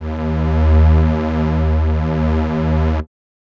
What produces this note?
acoustic reed instrument